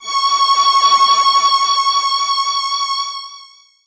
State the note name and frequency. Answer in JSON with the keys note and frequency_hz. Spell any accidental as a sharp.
{"note": "C#6", "frequency_hz": 1109}